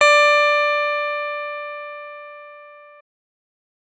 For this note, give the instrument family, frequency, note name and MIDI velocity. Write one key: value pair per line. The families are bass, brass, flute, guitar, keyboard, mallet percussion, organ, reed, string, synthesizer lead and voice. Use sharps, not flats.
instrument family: keyboard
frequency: 587.3 Hz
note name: D5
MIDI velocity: 127